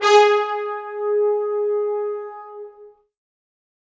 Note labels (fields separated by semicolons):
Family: brass; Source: acoustic; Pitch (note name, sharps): G#4; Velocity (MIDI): 25; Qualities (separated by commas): bright, reverb